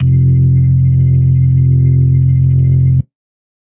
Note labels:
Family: organ; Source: electronic; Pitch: F1; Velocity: 25; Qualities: distorted

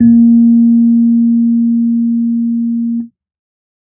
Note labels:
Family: keyboard; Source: electronic; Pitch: A#3; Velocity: 50; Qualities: dark

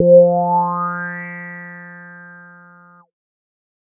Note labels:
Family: bass; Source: synthesizer; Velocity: 50

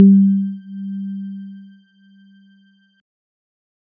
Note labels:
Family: keyboard; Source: electronic; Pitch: G3; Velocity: 50; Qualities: dark

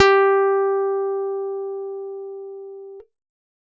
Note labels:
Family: guitar; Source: acoustic; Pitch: G4; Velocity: 127

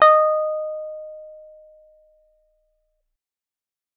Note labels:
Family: guitar; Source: acoustic; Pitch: D#5; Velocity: 75

